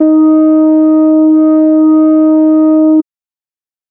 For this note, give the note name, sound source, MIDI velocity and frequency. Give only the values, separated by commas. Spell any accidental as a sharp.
D#4, electronic, 127, 311.1 Hz